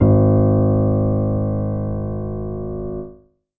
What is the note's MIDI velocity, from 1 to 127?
25